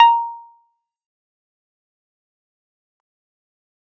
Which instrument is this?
electronic keyboard